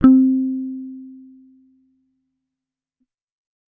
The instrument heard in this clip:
electronic bass